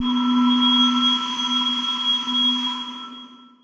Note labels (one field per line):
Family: mallet percussion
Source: electronic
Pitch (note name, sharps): B3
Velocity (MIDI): 25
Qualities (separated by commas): bright, non-linear envelope